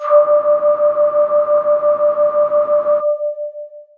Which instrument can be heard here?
synthesizer voice